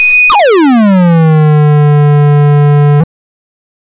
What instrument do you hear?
synthesizer bass